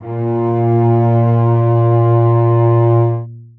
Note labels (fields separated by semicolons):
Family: string; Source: acoustic; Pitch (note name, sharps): A#2; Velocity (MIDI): 75; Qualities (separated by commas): long release, reverb